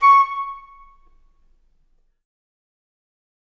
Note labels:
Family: flute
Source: acoustic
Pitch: C#6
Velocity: 100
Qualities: fast decay, reverb

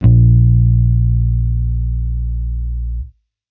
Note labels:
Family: bass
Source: electronic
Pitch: A#1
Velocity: 50

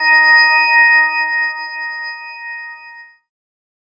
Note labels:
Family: keyboard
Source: synthesizer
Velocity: 25

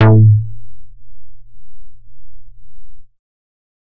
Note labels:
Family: bass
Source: synthesizer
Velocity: 100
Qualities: distorted

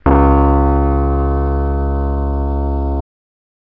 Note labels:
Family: keyboard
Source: electronic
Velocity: 127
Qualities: bright

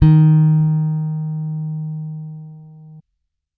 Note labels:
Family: bass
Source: electronic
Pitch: D#3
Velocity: 50

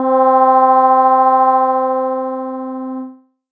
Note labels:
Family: keyboard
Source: electronic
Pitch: C4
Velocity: 25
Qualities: distorted, multiphonic

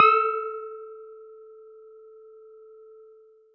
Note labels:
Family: mallet percussion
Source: acoustic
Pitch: A4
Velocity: 127

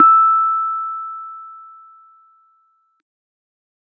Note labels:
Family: keyboard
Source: electronic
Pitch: E6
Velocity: 50

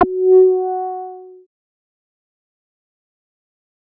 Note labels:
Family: bass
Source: synthesizer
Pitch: F#4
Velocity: 100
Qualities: distorted, fast decay

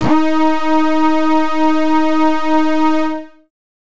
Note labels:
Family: bass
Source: synthesizer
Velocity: 75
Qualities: distorted

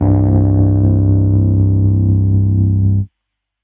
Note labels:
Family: keyboard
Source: electronic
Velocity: 100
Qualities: distorted

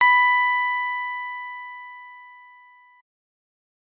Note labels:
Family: keyboard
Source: electronic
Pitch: B5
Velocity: 100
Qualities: bright

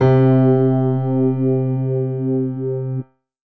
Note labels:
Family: keyboard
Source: electronic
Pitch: C3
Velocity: 75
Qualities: reverb

